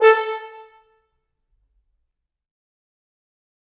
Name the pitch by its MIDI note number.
69